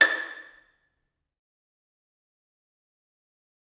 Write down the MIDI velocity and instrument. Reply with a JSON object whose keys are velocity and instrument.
{"velocity": 100, "instrument": "acoustic string instrument"}